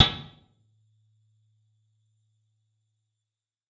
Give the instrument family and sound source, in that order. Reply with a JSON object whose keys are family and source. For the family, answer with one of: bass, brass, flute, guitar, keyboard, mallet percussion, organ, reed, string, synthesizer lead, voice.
{"family": "guitar", "source": "electronic"}